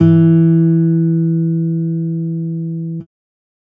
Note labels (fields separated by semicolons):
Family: guitar; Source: electronic; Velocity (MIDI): 75